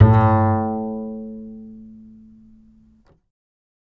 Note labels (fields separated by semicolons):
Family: bass; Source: electronic; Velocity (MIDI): 127; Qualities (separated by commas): reverb